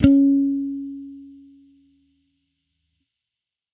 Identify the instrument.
electronic bass